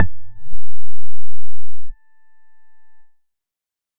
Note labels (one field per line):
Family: bass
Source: synthesizer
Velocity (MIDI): 25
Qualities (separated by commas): distorted